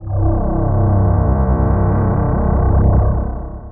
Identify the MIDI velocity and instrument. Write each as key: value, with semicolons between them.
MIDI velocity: 75; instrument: synthesizer voice